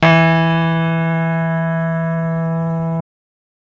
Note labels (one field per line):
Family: keyboard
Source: electronic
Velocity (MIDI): 127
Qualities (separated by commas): bright